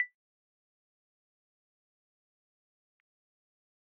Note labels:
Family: keyboard; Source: electronic; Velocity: 75; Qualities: fast decay, percussive

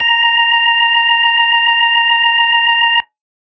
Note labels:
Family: organ; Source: electronic; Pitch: A#5; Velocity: 127

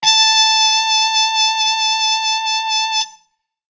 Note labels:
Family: brass; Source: acoustic; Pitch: A5; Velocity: 127; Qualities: bright

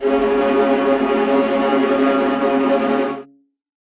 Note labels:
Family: string; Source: acoustic; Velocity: 50; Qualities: non-linear envelope, reverb

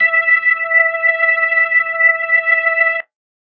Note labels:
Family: organ; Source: electronic; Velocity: 100

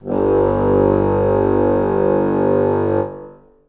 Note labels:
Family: reed; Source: acoustic; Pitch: G1; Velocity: 75; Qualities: reverb

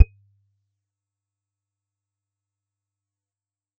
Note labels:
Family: guitar; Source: acoustic; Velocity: 127; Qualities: fast decay, percussive

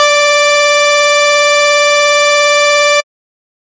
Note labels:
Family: bass; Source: synthesizer; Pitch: D5; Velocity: 25; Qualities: bright, distorted

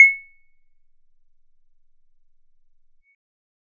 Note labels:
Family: bass; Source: synthesizer; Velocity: 50; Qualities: percussive

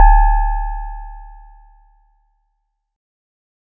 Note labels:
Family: mallet percussion; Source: acoustic; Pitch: D1; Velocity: 50; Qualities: bright

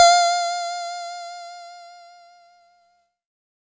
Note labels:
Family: keyboard; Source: electronic; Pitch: F5; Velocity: 25; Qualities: bright

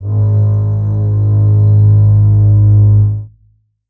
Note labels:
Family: string; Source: acoustic; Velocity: 50; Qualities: reverb

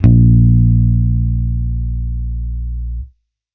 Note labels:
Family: bass; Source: electronic; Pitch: A#1; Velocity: 100

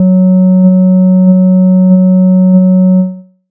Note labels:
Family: bass; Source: synthesizer; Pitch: F#3; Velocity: 75; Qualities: dark

